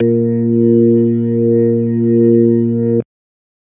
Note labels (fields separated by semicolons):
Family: organ; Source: electronic; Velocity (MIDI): 25